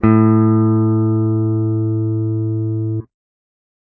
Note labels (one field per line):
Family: guitar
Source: electronic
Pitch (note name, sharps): A2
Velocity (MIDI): 75